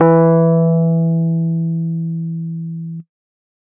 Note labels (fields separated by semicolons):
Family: keyboard; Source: electronic; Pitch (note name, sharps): E3; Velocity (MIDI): 50